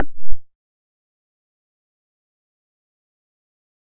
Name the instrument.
synthesizer bass